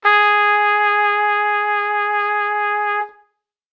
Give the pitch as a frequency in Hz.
415.3 Hz